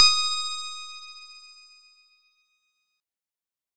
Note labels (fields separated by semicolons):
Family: synthesizer lead; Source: synthesizer; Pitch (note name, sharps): D#6; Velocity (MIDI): 75; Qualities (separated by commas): bright, distorted